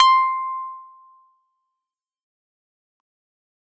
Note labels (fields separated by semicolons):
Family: keyboard; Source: electronic; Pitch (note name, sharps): C6; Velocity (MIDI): 127; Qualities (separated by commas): distorted, fast decay